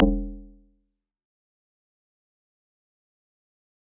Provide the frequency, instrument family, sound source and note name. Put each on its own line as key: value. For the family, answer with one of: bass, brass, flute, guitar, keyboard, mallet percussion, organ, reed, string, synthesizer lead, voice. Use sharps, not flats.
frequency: 41.2 Hz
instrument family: mallet percussion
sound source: acoustic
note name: E1